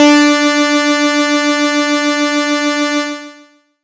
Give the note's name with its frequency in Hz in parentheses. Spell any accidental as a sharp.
D4 (293.7 Hz)